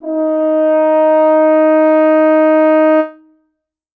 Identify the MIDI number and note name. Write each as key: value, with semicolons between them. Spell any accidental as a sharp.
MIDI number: 63; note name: D#4